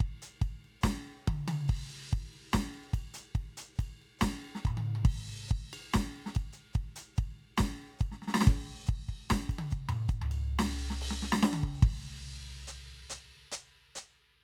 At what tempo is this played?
142 BPM